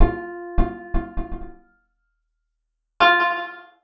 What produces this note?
acoustic guitar